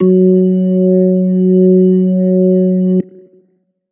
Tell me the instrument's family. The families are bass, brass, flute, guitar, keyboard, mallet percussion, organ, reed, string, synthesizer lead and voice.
organ